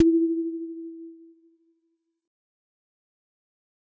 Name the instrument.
acoustic mallet percussion instrument